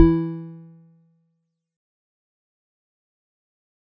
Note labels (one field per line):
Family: mallet percussion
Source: acoustic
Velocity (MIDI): 127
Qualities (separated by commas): fast decay, percussive